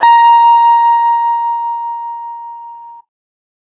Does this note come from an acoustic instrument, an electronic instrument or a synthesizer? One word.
electronic